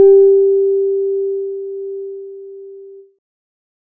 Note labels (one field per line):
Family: keyboard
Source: electronic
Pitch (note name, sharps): G4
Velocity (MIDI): 25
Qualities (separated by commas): dark